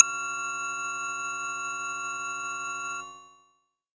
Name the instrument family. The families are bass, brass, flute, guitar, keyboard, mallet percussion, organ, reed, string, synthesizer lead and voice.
bass